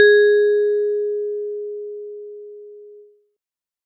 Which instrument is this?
acoustic mallet percussion instrument